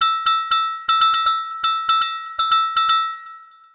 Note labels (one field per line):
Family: mallet percussion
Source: synthesizer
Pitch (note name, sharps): E6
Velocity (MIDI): 127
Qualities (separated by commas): long release, multiphonic, percussive, tempo-synced